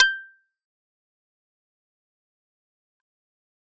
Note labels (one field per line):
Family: keyboard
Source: electronic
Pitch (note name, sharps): G6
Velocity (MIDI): 127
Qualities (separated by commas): fast decay, percussive